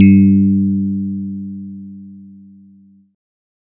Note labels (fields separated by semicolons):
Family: bass; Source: synthesizer; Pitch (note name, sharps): G2; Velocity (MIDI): 25